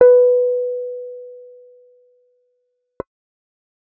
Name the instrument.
synthesizer bass